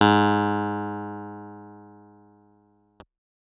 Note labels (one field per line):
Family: keyboard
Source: electronic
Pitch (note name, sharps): G#2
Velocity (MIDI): 127